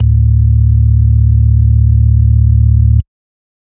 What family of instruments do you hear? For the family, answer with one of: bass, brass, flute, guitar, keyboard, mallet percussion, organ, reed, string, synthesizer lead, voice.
organ